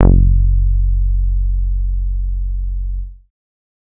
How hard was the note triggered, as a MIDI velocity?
100